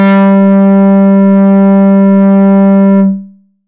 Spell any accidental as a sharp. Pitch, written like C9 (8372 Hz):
G3 (196 Hz)